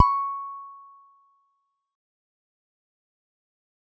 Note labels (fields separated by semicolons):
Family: guitar; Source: electronic; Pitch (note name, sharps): C#6; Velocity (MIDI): 50; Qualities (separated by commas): fast decay, reverb